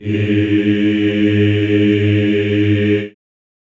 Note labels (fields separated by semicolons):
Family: voice; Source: acoustic; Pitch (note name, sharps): G#2; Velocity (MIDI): 75; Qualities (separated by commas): reverb